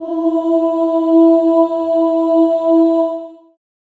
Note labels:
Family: voice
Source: acoustic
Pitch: E4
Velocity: 127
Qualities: reverb

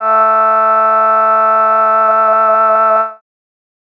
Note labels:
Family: voice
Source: synthesizer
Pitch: A3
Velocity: 50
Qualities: bright

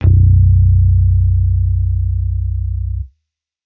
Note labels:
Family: bass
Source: electronic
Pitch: B0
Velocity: 75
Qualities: distorted

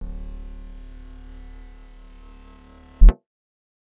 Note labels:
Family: guitar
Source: acoustic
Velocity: 127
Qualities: bright

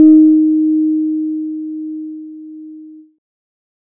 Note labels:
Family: keyboard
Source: electronic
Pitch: D#4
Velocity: 25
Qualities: dark

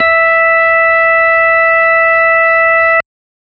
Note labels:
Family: organ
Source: electronic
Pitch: E5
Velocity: 100

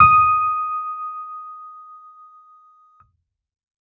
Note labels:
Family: keyboard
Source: electronic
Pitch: D#6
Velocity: 100

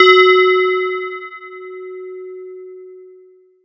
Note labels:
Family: mallet percussion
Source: electronic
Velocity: 100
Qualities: multiphonic

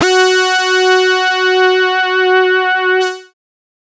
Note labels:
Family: bass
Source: synthesizer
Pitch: F#4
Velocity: 25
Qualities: distorted, multiphonic

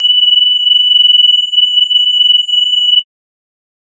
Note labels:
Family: mallet percussion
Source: electronic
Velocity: 25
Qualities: multiphonic, non-linear envelope

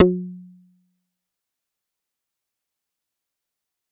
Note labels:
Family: bass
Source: synthesizer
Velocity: 127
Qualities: distorted, fast decay, percussive

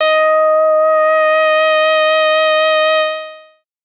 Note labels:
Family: bass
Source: synthesizer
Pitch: D#5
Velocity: 25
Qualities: distorted, long release

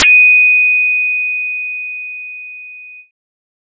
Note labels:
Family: bass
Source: synthesizer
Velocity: 100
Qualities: bright

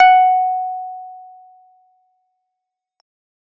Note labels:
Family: keyboard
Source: electronic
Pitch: F#5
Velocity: 100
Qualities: fast decay

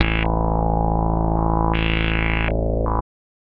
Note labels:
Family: bass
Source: synthesizer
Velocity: 25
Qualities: tempo-synced

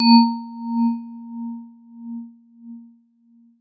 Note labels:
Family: mallet percussion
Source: acoustic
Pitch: A#3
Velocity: 127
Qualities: non-linear envelope

